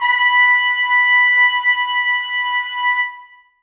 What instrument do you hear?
acoustic brass instrument